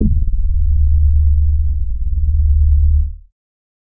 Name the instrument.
synthesizer bass